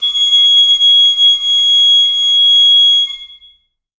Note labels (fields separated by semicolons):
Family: flute; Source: acoustic; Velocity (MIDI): 25; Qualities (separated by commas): bright, long release, reverb